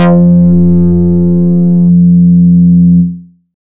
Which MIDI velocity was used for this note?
75